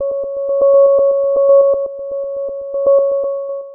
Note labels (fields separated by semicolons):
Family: synthesizer lead; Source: synthesizer; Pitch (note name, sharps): C#5; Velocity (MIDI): 50; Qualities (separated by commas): dark, long release, tempo-synced